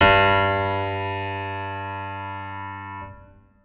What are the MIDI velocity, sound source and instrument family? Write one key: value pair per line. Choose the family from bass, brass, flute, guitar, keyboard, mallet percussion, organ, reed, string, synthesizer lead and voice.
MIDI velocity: 100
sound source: electronic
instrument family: organ